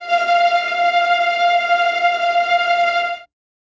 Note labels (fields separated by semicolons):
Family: string; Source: acoustic; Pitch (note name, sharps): F5; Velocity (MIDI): 25; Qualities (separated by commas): bright, non-linear envelope, reverb